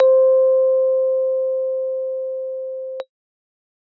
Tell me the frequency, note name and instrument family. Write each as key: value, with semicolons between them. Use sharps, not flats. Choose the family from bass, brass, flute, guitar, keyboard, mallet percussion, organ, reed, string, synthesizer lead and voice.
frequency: 523.3 Hz; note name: C5; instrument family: keyboard